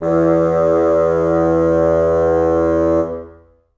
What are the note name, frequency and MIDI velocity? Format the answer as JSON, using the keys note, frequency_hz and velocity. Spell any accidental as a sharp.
{"note": "E2", "frequency_hz": 82.41, "velocity": 127}